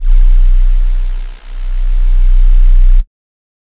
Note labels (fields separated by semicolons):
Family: flute; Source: synthesizer; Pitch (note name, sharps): B0; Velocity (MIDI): 100; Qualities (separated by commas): dark